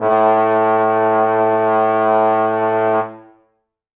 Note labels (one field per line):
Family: brass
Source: acoustic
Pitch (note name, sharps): A2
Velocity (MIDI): 127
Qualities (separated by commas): reverb